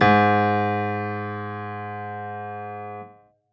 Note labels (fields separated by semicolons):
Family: keyboard; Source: acoustic; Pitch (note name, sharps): G#2; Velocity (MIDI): 127